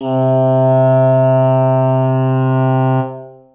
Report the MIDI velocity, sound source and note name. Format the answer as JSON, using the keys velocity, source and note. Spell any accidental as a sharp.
{"velocity": 100, "source": "acoustic", "note": "C3"}